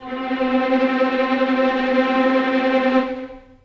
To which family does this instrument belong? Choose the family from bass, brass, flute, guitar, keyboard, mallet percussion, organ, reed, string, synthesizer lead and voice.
string